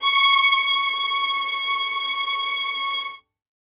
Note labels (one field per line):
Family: string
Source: acoustic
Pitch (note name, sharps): C#6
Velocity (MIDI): 127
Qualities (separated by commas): reverb